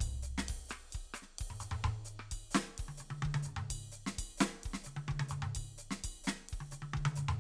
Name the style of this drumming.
Dominican merengue